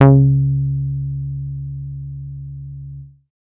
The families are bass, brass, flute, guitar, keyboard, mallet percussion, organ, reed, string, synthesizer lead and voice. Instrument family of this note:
bass